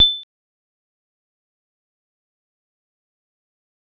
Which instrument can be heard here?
acoustic mallet percussion instrument